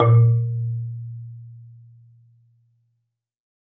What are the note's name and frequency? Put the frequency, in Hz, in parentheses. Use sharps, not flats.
A#2 (116.5 Hz)